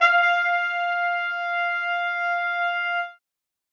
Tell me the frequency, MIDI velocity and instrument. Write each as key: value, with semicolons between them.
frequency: 698.5 Hz; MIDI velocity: 75; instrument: acoustic brass instrument